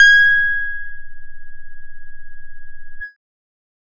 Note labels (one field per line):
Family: bass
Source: synthesizer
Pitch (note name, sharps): G#6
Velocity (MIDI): 25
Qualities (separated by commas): distorted, multiphonic, tempo-synced